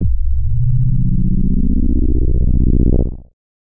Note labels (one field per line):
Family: bass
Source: synthesizer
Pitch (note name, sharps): B-1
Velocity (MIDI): 127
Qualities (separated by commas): distorted, multiphonic